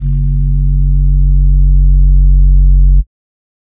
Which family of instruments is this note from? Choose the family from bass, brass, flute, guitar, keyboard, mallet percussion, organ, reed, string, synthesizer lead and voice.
flute